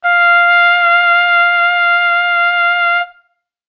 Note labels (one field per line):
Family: brass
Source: acoustic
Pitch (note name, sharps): F5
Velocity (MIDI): 75